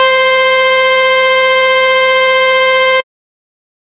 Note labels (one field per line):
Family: bass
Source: synthesizer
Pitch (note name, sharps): C5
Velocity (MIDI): 100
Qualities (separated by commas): bright, distorted